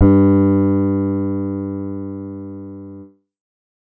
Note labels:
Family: keyboard; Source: synthesizer; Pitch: G2; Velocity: 50; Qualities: dark

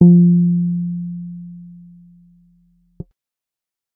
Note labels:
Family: bass; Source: synthesizer; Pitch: F3; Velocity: 50; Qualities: dark

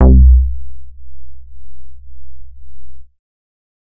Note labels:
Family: bass; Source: synthesizer; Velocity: 75; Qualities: distorted

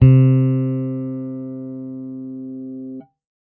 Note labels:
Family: bass; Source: electronic; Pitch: C3; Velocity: 25; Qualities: dark

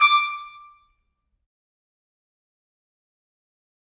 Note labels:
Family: brass; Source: acoustic; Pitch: D6; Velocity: 100; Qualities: fast decay, percussive, reverb

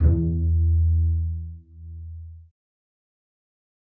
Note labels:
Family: string; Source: acoustic; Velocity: 75; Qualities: dark, fast decay, reverb

